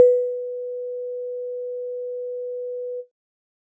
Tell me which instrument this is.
electronic keyboard